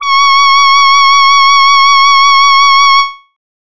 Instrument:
synthesizer voice